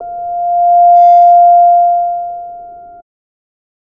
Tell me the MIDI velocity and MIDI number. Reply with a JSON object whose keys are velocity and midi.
{"velocity": 127, "midi": 77}